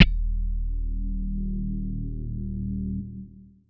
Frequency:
38.89 Hz